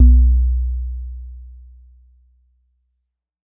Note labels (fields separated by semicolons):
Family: mallet percussion; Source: acoustic; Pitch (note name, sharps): B1; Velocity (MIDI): 50; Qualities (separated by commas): dark